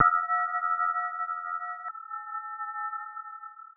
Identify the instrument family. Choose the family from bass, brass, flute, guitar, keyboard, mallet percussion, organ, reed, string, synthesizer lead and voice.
mallet percussion